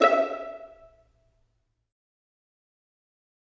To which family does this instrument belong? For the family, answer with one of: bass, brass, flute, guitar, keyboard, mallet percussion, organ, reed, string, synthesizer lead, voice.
string